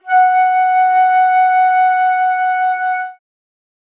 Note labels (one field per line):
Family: flute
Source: acoustic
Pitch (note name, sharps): F#5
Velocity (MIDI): 25